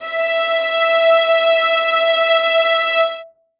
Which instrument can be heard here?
acoustic string instrument